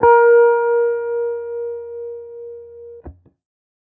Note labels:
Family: guitar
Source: electronic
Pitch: A#4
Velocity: 25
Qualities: non-linear envelope

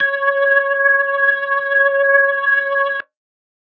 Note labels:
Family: organ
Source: electronic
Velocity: 50

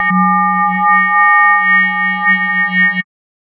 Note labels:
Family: mallet percussion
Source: synthesizer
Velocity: 75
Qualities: multiphonic, non-linear envelope

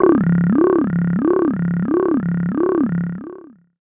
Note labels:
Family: voice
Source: synthesizer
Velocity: 127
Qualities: long release, non-linear envelope, tempo-synced

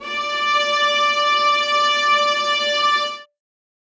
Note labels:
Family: string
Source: acoustic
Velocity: 100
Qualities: reverb

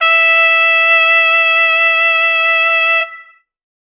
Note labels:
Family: brass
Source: acoustic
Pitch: E5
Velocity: 127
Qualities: bright, distorted

